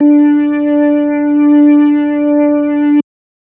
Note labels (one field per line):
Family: organ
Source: electronic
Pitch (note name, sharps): D4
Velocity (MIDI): 25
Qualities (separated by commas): distorted